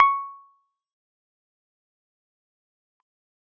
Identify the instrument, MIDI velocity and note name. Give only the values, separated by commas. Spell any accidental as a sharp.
electronic keyboard, 25, C#6